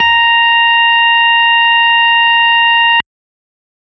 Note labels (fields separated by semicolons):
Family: organ; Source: electronic; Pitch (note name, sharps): A#5; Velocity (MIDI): 100